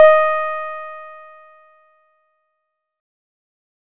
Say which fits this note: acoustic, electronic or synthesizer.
electronic